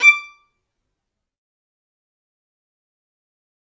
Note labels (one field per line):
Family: string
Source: acoustic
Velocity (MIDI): 127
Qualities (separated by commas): fast decay, percussive, reverb